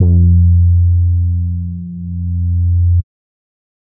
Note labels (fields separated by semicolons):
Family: bass; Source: synthesizer; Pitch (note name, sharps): F2; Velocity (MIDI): 100; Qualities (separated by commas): dark